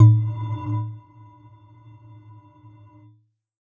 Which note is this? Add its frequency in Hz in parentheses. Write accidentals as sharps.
A2 (110 Hz)